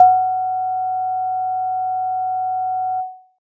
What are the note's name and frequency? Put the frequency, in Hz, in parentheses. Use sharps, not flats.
F#5 (740 Hz)